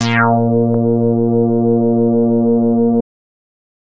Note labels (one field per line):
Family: bass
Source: synthesizer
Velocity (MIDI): 50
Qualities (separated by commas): distorted